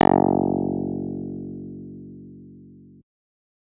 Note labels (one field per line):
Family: guitar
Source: electronic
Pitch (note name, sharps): F#1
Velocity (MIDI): 127